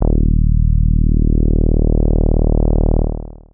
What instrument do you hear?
synthesizer bass